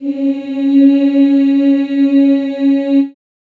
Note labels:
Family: voice; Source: acoustic; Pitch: C#4; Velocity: 25; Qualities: reverb

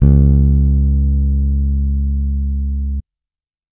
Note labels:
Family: bass; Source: electronic; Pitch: C#2; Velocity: 75

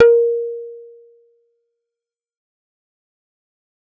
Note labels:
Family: bass; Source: synthesizer; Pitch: A#4; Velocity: 50; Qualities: fast decay

